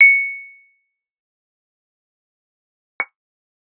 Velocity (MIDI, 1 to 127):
25